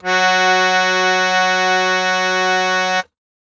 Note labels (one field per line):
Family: keyboard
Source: acoustic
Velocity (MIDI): 50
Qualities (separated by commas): bright